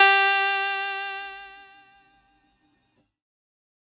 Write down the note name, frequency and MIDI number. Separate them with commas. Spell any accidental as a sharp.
G4, 392 Hz, 67